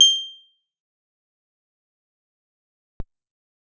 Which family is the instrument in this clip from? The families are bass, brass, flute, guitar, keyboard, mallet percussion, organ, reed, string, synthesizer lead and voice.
guitar